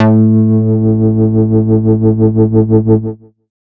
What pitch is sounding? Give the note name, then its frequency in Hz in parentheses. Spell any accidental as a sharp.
A2 (110 Hz)